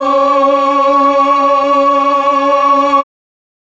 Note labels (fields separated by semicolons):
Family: voice; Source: electronic; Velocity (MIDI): 127; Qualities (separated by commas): reverb